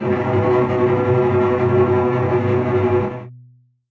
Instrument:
acoustic string instrument